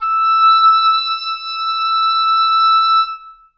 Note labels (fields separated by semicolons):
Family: reed; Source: acoustic; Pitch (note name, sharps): E6; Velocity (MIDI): 127; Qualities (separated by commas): reverb